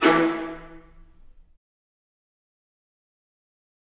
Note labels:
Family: string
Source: acoustic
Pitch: E3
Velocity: 127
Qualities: fast decay, reverb

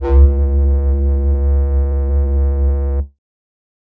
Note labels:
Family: flute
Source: synthesizer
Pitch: C#2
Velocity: 50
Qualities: distorted

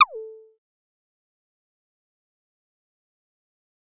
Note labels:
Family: bass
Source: synthesizer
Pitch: A4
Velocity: 75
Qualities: fast decay, percussive

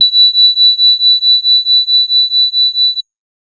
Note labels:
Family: organ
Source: electronic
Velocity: 50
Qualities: bright

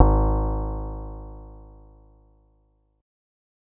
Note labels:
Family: bass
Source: synthesizer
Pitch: G#1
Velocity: 100

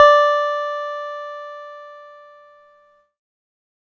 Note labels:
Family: keyboard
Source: electronic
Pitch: D5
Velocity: 100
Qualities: distorted

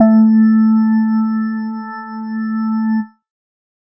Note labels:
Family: organ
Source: electronic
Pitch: A3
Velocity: 25

